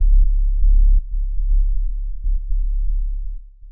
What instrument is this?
synthesizer lead